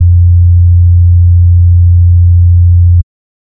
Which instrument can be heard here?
synthesizer bass